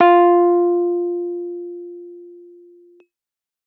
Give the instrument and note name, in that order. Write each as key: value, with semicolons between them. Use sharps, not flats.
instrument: electronic keyboard; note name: F4